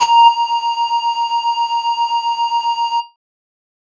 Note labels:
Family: flute; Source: synthesizer; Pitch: A#5; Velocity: 75; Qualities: distorted

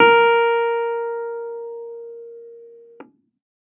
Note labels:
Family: keyboard; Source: electronic; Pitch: A#4; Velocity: 50; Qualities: distorted

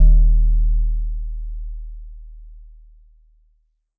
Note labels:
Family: mallet percussion; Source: acoustic; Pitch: D#1; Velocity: 50

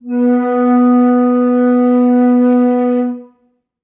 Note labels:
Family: flute; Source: acoustic; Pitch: B3; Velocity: 50; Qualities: reverb

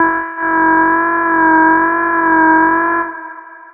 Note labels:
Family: bass; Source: synthesizer; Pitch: E4; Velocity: 127; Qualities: long release, reverb

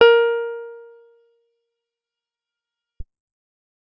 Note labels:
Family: guitar; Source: acoustic; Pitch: A#4; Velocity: 50; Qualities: fast decay

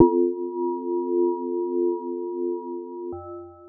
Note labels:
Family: mallet percussion; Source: synthesizer; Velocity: 100; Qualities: long release, multiphonic

